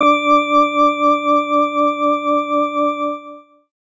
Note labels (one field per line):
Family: organ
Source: electronic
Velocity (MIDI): 100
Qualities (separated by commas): distorted